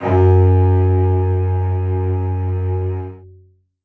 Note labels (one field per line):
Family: string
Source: acoustic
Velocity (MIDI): 127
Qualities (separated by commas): reverb